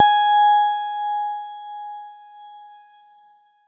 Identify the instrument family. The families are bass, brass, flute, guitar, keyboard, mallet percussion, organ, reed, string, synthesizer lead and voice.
keyboard